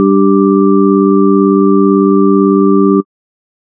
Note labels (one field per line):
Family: organ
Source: electronic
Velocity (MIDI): 127